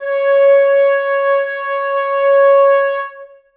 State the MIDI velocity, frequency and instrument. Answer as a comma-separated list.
100, 554.4 Hz, acoustic reed instrument